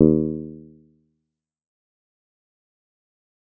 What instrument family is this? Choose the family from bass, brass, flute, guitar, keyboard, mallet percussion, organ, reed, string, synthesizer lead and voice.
bass